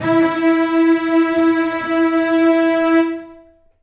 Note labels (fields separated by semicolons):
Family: string; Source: acoustic; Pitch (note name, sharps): E4; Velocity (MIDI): 127; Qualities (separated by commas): long release, reverb